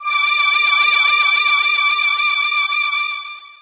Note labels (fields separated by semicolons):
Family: voice; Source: synthesizer; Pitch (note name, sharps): D6; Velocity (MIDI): 100; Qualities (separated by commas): bright, distorted, long release